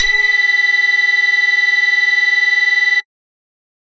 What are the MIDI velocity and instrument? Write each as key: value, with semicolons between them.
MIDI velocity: 127; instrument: synthesizer bass